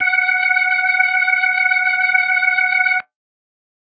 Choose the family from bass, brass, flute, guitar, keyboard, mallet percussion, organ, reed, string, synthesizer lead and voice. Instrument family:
organ